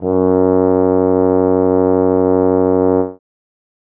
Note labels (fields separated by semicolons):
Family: brass; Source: acoustic; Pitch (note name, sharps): F#2; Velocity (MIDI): 100; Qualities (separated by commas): dark